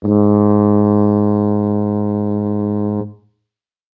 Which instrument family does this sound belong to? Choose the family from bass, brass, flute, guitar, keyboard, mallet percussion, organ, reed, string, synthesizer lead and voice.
brass